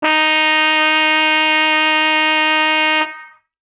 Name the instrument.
acoustic brass instrument